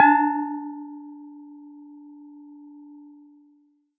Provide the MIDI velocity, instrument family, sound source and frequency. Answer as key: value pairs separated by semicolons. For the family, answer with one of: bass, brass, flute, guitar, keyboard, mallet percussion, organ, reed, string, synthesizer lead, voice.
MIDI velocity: 100; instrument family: mallet percussion; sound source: acoustic; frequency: 293.7 Hz